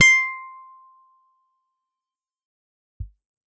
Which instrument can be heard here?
electronic guitar